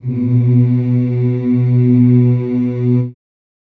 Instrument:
acoustic voice